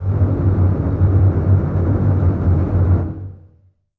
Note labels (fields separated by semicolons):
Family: string; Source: acoustic; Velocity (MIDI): 100; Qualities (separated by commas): long release, non-linear envelope, reverb